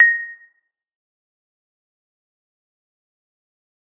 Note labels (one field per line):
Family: mallet percussion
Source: acoustic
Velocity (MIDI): 127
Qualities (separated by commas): fast decay, percussive, reverb